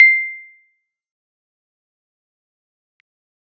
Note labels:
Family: keyboard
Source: electronic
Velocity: 75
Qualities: fast decay, percussive

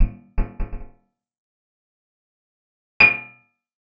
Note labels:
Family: guitar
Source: acoustic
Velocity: 25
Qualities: percussive, reverb

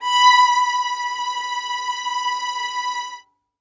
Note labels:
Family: string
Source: acoustic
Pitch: B5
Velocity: 127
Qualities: reverb

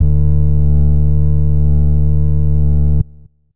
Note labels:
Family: flute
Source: acoustic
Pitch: D2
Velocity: 100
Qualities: dark

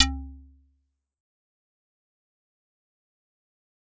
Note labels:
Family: mallet percussion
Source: acoustic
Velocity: 25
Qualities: fast decay, percussive

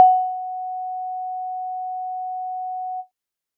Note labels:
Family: keyboard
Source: electronic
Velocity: 25

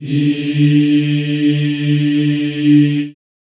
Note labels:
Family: voice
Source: acoustic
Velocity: 75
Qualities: reverb

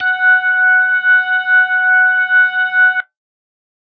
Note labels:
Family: organ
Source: electronic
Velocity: 75

